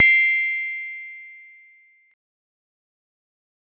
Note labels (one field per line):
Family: mallet percussion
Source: acoustic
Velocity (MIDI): 25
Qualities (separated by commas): fast decay, reverb